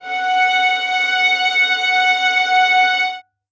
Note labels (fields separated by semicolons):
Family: string; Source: acoustic; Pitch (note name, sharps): F#5; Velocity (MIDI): 25; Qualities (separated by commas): reverb